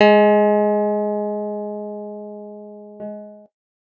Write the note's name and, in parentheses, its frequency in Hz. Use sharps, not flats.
G#3 (207.7 Hz)